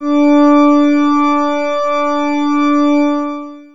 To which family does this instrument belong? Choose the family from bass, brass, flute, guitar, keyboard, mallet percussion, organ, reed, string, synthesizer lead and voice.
organ